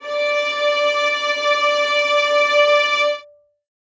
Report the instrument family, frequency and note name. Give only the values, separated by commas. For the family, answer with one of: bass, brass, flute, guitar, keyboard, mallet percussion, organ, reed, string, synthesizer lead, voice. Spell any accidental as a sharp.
string, 587.3 Hz, D5